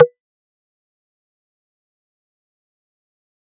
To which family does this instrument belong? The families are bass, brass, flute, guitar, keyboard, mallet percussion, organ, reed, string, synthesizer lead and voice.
mallet percussion